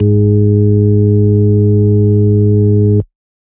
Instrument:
electronic organ